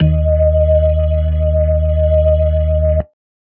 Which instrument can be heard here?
electronic organ